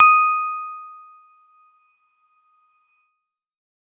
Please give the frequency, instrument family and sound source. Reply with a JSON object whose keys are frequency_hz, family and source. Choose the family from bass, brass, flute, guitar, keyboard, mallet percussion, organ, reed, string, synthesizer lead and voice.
{"frequency_hz": 1245, "family": "keyboard", "source": "electronic"}